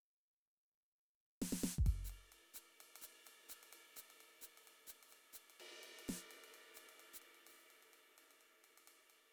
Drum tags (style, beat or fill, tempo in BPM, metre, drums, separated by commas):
linear jazz, beat, 128 BPM, 4/4, ride, hi-hat pedal, snare, kick